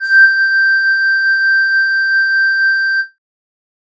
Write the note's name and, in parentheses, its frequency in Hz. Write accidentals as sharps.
G6 (1568 Hz)